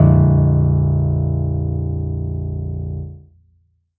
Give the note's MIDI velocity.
100